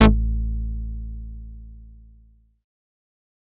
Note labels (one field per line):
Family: bass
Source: synthesizer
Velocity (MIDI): 25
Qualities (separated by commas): distorted, fast decay